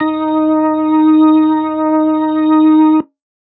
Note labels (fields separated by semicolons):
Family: organ; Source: electronic; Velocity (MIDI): 50